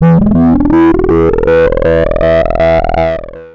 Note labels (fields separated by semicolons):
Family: bass; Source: synthesizer; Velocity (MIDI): 25; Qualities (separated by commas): distorted, long release, multiphonic, tempo-synced